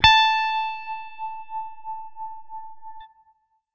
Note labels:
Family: guitar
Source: electronic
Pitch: A5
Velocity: 75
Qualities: bright, distorted

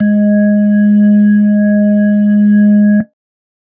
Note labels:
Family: keyboard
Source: electronic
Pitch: G#3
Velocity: 100

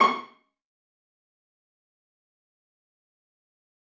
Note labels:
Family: string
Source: acoustic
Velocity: 100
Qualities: fast decay, percussive, reverb

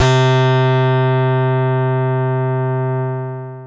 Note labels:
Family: keyboard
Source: electronic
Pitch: C3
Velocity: 50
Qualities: bright, long release

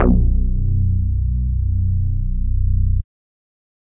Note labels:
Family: bass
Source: synthesizer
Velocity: 127

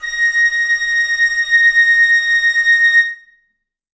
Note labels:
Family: reed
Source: acoustic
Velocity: 75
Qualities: reverb

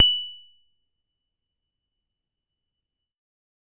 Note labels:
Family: keyboard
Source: electronic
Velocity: 50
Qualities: fast decay, percussive, reverb

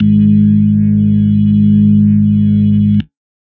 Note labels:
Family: organ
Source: electronic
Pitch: G#1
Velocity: 50

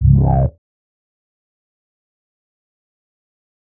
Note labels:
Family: bass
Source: synthesizer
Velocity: 100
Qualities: distorted, fast decay

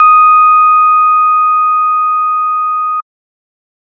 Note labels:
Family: organ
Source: electronic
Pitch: D#6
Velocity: 127

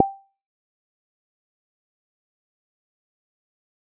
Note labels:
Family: bass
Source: synthesizer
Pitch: G5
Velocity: 50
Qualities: fast decay, percussive

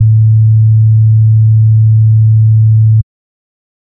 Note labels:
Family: bass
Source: synthesizer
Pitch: A2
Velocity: 75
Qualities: dark

